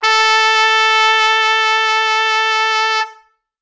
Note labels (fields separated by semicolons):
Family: brass; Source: acoustic; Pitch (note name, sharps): A4; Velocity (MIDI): 127; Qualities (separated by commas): bright